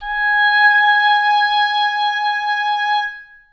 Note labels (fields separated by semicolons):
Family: reed; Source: acoustic; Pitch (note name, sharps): G#5; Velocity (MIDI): 100; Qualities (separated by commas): reverb